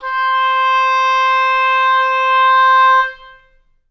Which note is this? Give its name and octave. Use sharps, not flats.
C5